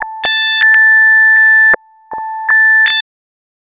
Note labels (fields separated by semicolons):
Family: bass; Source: synthesizer; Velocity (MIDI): 25; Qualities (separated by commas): tempo-synced